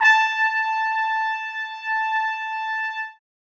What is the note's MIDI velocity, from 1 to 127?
75